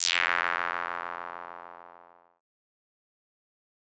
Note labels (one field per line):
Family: bass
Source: synthesizer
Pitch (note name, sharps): F2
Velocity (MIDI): 50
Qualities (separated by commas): bright, distorted, fast decay